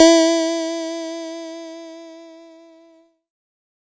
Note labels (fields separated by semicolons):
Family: keyboard; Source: electronic; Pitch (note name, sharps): E4; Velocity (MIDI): 25; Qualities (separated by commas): bright